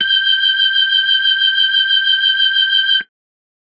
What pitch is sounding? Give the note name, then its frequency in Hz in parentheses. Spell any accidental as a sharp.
G6 (1568 Hz)